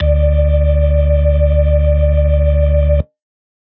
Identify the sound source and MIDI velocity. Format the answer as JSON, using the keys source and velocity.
{"source": "electronic", "velocity": 25}